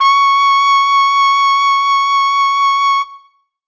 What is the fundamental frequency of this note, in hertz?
1109 Hz